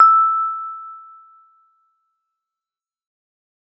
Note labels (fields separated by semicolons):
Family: mallet percussion; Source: acoustic; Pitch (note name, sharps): E6; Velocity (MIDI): 50; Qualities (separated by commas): fast decay